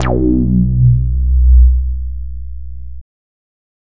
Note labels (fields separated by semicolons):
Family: bass; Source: synthesizer; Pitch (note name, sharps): B1; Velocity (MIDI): 50; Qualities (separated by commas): distorted